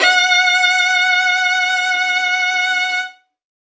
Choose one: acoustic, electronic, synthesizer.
acoustic